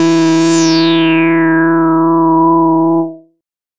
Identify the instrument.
synthesizer bass